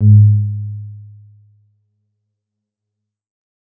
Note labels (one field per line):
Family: keyboard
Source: electronic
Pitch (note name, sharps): G#2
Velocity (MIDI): 25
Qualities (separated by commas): dark